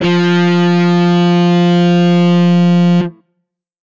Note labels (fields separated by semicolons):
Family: guitar; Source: electronic; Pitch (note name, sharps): F3; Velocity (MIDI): 75; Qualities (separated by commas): bright, distorted